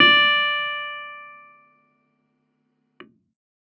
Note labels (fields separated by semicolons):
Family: keyboard; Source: electronic; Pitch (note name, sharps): D5; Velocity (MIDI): 50; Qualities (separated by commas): distorted